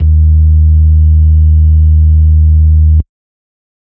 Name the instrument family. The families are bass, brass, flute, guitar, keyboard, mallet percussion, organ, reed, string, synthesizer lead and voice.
organ